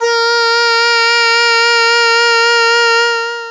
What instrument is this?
synthesizer voice